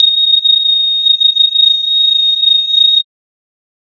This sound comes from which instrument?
electronic mallet percussion instrument